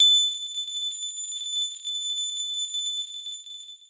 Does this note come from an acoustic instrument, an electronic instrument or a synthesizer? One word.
electronic